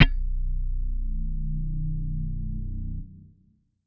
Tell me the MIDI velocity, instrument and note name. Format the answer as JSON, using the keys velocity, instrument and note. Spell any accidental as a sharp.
{"velocity": 127, "instrument": "electronic guitar", "note": "B0"}